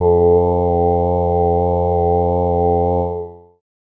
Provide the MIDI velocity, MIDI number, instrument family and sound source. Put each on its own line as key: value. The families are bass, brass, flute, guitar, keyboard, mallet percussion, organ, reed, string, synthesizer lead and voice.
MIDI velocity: 50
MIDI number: 41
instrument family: voice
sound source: synthesizer